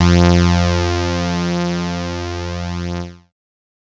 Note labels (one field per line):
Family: bass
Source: synthesizer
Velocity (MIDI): 127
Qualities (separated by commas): bright, distorted